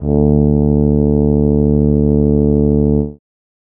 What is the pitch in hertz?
73.42 Hz